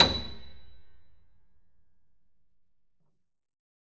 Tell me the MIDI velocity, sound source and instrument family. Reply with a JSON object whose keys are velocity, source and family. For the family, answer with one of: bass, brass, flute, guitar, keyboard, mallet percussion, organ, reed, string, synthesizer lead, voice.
{"velocity": 127, "source": "acoustic", "family": "keyboard"}